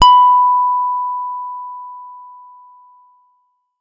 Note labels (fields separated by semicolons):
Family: guitar; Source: electronic; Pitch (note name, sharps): B5; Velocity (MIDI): 25